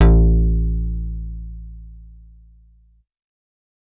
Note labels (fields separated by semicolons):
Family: bass; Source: synthesizer; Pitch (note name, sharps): A1; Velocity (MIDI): 75